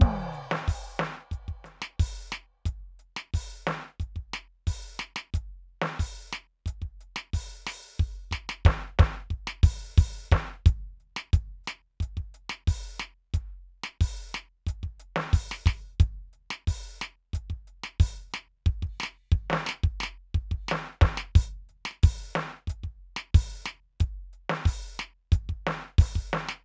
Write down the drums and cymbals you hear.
crash, ride, closed hi-hat, open hi-hat, hi-hat pedal, snare and kick